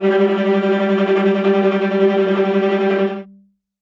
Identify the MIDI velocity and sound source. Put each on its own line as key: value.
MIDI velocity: 100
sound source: acoustic